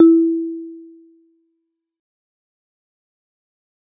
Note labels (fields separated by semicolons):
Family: mallet percussion; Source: acoustic; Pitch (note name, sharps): E4; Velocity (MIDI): 25; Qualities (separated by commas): fast decay